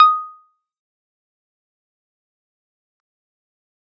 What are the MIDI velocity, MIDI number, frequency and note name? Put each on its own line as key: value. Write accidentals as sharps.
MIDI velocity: 75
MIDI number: 87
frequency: 1245 Hz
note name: D#6